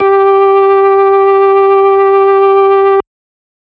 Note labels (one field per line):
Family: organ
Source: electronic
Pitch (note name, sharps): G4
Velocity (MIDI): 25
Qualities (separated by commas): distorted